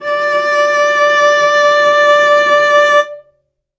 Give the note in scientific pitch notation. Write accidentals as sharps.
D5